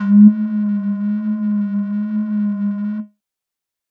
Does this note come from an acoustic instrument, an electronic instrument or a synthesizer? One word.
synthesizer